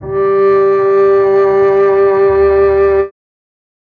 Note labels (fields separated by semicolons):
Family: string; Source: acoustic; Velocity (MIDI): 50; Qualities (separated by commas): reverb